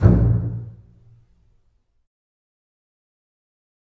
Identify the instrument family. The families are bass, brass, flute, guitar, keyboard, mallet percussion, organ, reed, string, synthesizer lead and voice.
string